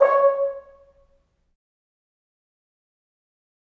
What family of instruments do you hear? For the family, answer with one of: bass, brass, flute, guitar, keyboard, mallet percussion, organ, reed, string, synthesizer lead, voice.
brass